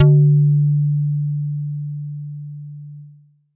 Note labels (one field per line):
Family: bass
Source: synthesizer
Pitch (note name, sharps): D3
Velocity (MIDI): 100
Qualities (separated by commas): distorted